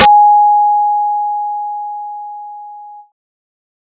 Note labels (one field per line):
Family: bass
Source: synthesizer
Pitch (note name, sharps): G#5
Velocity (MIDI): 50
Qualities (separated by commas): bright